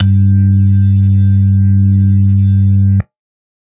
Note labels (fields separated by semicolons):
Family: organ; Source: electronic; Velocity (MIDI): 127; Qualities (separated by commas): dark